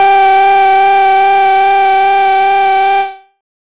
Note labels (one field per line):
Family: bass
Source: synthesizer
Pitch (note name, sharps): G4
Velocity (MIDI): 100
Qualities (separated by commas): bright, distorted, non-linear envelope